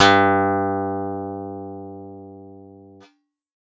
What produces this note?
synthesizer guitar